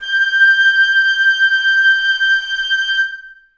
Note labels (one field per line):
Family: reed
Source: acoustic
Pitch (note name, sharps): G6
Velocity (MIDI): 75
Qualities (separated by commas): reverb